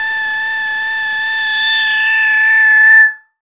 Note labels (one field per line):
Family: bass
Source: synthesizer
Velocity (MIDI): 50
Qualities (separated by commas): bright, distorted, non-linear envelope